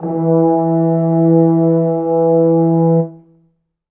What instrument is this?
acoustic brass instrument